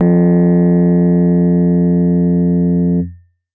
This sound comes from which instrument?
acoustic keyboard